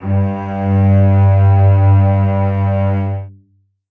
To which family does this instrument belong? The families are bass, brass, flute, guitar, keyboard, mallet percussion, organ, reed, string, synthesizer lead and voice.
string